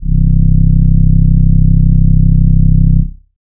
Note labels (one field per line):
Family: voice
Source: synthesizer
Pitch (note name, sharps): C1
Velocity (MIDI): 75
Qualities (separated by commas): dark